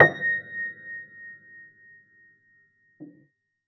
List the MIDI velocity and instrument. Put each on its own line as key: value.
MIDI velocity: 75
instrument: acoustic keyboard